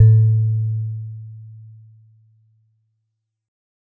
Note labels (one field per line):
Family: mallet percussion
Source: acoustic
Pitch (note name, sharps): A2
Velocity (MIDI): 50